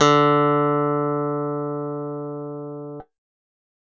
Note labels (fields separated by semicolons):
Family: keyboard; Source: electronic; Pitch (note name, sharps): D3; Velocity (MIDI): 75